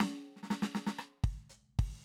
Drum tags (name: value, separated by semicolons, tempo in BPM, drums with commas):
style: samba; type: fill; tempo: 116 BPM; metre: 4/4; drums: open hi-hat, hi-hat pedal, snare, cross-stick, kick